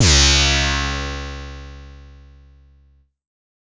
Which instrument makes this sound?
synthesizer bass